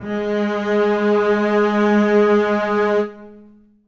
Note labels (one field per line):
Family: string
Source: acoustic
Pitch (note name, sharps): G#3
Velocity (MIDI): 75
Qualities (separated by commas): long release, reverb